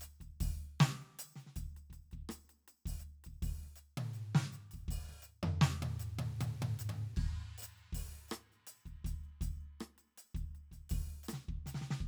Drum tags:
funk, beat, 80 BPM, 4/4, crash, percussion, snare, cross-stick, high tom, mid tom, kick

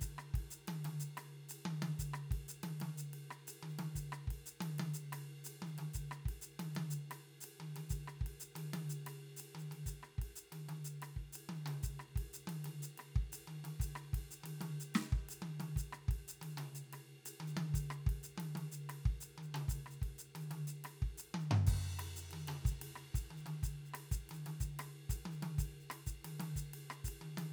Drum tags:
Afro-Cuban bembé, beat, 122 BPM, 4/4, crash, ride, hi-hat pedal, snare, cross-stick, high tom, floor tom, kick

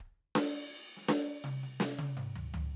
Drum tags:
soft pop, fill, 83 BPM, 4/4, ride, open hi-hat, snare, high tom, mid tom, floor tom, kick

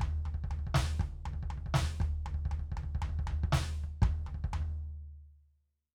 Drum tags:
rock, beat, 120 BPM, 4/4, snare, floor tom, kick

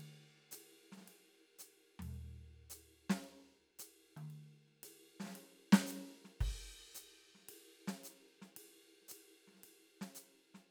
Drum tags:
jazz, beat, 112 BPM, 4/4, crash, ride, hi-hat pedal, snare, high tom, floor tom, kick

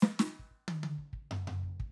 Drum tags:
Afro-Cuban bembé, fill, 122 BPM, 4/4, hi-hat pedal, snare, high tom, floor tom, kick

